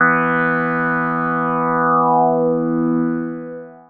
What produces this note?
synthesizer lead